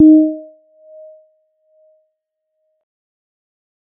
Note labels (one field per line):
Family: mallet percussion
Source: electronic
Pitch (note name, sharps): D#4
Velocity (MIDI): 25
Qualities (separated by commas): percussive